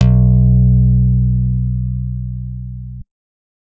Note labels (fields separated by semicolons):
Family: guitar; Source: acoustic; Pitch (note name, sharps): B1; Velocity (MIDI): 100